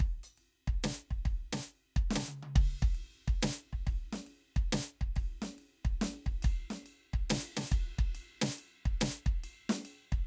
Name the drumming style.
rock